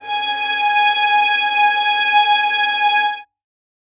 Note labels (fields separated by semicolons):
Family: string; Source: acoustic; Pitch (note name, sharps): G#5; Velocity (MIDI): 50; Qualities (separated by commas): reverb